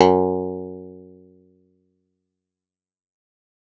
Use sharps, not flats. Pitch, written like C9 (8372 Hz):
F#2 (92.5 Hz)